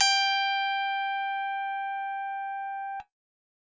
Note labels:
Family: keyboard; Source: electronic; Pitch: G5; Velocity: 25

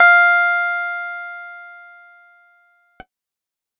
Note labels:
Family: keyboard; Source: electronic; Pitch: F5; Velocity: 50; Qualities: bright

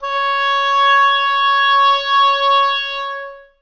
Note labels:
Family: reed; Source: acoustic; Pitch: C#5; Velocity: 127; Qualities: long release, reverb

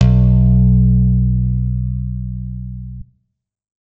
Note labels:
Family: guitar; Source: electronic; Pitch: B1; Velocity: 100; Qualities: reverb

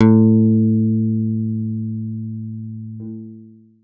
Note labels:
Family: guitar; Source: electronic; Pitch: A2; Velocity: 127; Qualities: long release

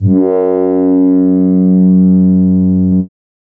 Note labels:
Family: keyboard; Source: synthesizer; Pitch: F#2; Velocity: 50

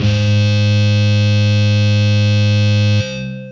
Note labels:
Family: guitar; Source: electronic; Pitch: G#2; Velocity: 127; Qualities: bright, distorted, long release

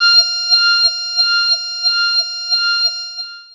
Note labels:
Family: voice; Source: synthesizer; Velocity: 50; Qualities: bright, long release, non-linear envelope, tempo-synced

